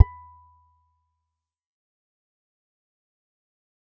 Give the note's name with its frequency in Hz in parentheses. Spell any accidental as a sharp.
B5 (987.8 Hz)